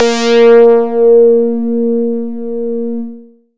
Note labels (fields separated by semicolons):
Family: bass; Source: synthesizer; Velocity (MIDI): 75; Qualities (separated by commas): bright, distorted